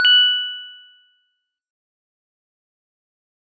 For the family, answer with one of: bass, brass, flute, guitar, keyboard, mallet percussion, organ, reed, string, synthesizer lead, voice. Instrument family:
mallet percussion